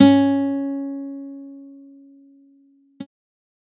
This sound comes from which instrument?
electronic guitar